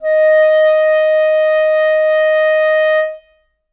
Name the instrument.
acoustic reed instrument